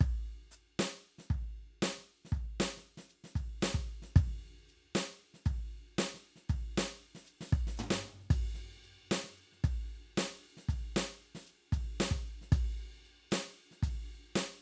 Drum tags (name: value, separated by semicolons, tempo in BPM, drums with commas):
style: funk; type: beat; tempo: 115 BPM; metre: 4/4; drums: ride, ride bell, hi-hat pedal, snare, floor tom, kick